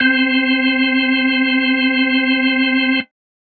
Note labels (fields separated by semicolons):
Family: organ; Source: electronic; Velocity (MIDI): 75